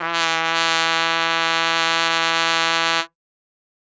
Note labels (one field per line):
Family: brass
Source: acoustic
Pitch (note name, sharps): E3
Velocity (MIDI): 127